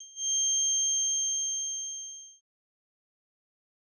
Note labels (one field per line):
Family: bass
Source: synthesizer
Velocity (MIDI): 100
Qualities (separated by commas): bright, distorted, fast decay